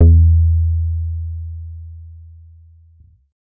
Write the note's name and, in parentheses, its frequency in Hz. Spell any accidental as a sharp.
E2 (82.41 Hz)